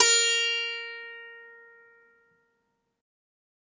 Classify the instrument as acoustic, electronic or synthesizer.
acoustic